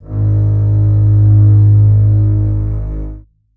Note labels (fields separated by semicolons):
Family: string; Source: acoustic; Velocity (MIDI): 75; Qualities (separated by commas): reverb